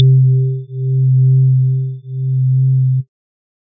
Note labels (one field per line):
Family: organ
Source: electronic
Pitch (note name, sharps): C3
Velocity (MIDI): 127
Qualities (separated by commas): dark